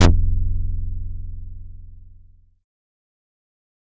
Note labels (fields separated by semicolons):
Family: bass; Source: synthesizer; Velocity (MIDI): 75; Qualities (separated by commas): distorted